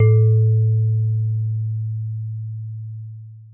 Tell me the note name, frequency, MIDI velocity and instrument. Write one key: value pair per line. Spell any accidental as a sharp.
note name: A2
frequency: 110 Hz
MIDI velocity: 100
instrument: acoustic mallet percussion instrument